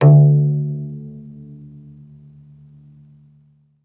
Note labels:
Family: guitar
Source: acoustic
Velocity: 75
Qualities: dark, reverb

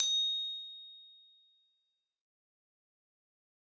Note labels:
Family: mallet percussion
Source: acoustic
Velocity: 25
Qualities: bright, fast decay, percussive, reverb

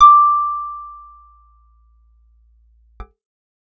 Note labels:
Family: guitar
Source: acoustic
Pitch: D6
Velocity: 100

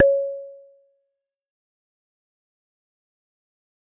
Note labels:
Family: mallet percussion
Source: acoustic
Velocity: 127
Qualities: fast decay, percussive

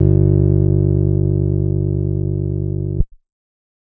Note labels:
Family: keyboard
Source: electronic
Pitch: G1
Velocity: 75

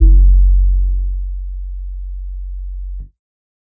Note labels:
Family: keyboard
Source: electronic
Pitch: F#1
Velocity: 25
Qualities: dark

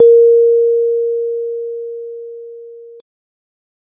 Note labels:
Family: keyboard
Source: electronic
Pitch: A#4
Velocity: 25

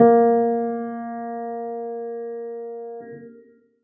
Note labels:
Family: keyboard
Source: acoustic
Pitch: A#3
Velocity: 25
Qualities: reverb

